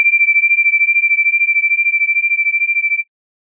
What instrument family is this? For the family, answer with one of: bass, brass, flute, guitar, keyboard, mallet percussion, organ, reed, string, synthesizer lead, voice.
organ